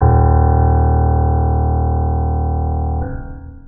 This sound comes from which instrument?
electronic organ